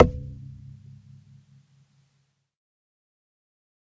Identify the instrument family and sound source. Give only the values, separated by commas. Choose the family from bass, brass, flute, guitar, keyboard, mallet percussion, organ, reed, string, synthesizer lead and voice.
string, acoustic